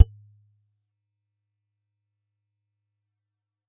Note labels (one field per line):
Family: guitar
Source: acoustic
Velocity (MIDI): 100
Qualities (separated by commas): fast decay, percussive